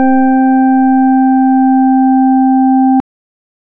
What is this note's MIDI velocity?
25